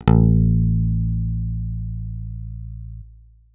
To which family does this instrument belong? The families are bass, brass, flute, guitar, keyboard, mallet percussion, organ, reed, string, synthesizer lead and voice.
guitar